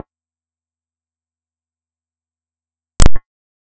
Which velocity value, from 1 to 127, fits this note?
127